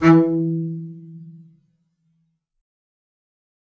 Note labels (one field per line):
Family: string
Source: acoustic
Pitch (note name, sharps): E3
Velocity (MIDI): 50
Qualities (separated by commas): fast decay, reverb